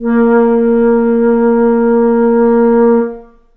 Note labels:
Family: flute; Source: acoustic; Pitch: A#3; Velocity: 50; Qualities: long release, reverb

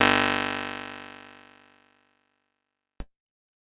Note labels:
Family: keyboard; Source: electronic; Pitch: G1; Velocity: 75; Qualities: bright, fast decay

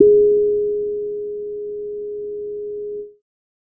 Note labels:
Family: bass; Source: synthesizer; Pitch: G#4; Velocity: 50; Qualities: dark

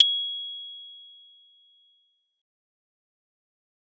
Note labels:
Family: mallet percussion; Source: acoustic; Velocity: 50; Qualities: bright, fast decay

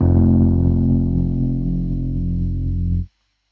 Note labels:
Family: keyboard; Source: electronic; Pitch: F1; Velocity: 75; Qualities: distorted

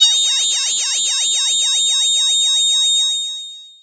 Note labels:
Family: voice; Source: synthesizer; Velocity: 127; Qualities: bright, distorted, long release

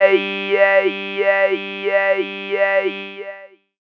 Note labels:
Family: voice; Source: synthesizer; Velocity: 50; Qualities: long release, non-linear envelope, tempo-synced

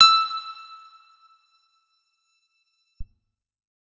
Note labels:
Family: guitar; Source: electronic; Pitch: E6; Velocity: 100; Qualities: bright, percussive, reverb

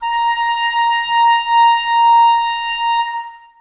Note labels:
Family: reed; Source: acoustic; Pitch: A#5; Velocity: 127; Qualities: long release, reverb

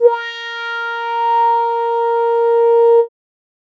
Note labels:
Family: keyboard; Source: synthesizer; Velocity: 50

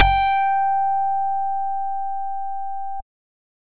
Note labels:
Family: bass; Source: synthesizer; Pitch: G5; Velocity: 127; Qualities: bright, distorted

